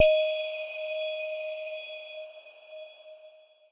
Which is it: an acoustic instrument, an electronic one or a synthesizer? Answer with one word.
electronic